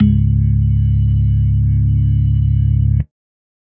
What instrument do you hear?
electronic organ